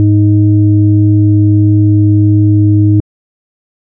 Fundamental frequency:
103.8 Hz